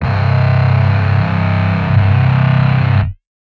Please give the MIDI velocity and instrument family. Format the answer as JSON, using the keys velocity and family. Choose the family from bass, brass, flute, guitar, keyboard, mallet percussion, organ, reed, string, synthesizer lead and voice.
{"velocity": 50, "family": "guitar"}